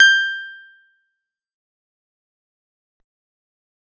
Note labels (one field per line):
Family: guitar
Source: acoustic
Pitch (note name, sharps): G6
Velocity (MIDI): 127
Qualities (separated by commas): fast decay, percussive